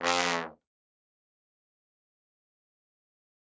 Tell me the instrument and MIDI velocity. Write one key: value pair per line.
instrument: acoustic brass instrument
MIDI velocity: 127